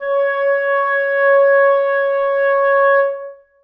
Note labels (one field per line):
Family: reed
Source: acoustic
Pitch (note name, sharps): C#5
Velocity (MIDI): 75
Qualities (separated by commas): reverb